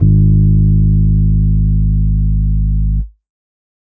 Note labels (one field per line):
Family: keyboard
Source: electronic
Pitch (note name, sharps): G#1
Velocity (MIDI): 50